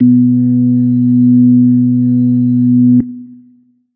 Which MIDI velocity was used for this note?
75